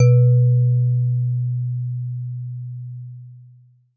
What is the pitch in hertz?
123.5 Hz